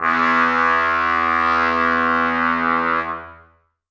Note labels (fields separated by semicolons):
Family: brass; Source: acoustic; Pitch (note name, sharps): E2; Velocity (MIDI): 75; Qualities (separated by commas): reverb